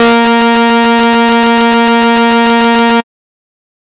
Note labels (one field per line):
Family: bass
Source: synthesizer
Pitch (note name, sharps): A#3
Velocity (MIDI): 127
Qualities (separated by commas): bright, distorted